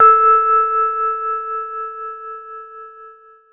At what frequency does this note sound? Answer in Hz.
440 Hz